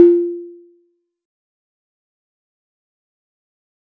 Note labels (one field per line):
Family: mallet percussion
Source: acoustic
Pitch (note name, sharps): F4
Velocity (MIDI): 50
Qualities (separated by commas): fast decay, percussive